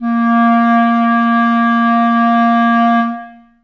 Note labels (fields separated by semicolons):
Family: reed; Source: acoustic; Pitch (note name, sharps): A#3; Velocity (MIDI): 100; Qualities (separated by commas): long release, reverb